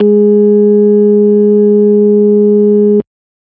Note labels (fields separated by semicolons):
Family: organ; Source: electronic; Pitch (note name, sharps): G#3; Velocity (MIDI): 50